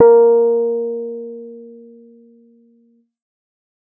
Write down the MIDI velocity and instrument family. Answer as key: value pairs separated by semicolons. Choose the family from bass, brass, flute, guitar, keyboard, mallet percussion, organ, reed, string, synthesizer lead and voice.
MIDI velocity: 50; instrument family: keyboard